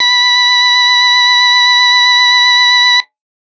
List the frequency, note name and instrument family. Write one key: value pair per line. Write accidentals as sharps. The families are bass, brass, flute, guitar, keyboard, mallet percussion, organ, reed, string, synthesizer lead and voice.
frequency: 987.8 Hz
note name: B5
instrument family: organ